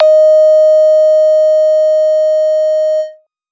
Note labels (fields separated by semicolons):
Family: bass; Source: synthesizer; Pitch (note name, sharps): D#5; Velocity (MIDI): 25; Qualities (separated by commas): distorted